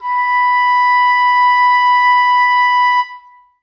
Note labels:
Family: reed; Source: acoustic; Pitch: B5; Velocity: 25; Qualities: reverb

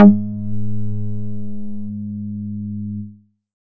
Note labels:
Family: bass; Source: synthesizer; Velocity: 50; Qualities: distorted

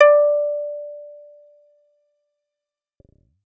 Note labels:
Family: bass; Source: synthesizer; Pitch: D5; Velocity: 100; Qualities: fast decay

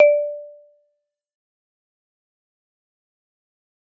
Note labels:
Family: mallet percussion; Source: acoustic; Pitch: D5; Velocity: 127; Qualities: fast decay, percussive

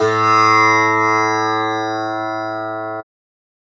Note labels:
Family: guitar; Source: acoustic; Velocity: 25; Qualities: bright, multiphonic, reverb

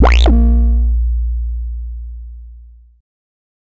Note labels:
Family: bass; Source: synthesizer; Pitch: A#1; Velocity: 100; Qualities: distorted

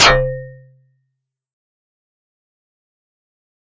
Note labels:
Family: mallet percussion; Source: electronic; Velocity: 127; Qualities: fast decay, percussive

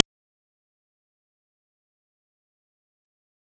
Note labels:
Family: bass; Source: synthesizer; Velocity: 50; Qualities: fast decay, percussive

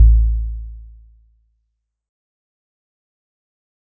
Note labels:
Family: guitar; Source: synthesizer; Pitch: A1; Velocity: 50; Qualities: dark, fast decay

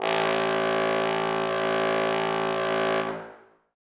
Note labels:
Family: brass; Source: acoustic; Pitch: A1; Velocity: 127; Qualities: bright, reverb

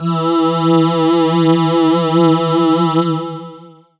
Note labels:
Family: voice; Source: synthesizer; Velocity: 50; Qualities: distorted, long release

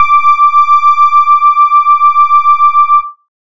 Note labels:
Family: bass; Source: synthesizer; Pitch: D6; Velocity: 25; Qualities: distorted

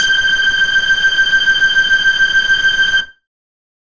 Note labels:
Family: bass; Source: synthesizer; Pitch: G6; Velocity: 25

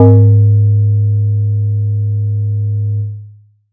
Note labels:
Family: mallet percussion; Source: acoustic; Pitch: G#2; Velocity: 127

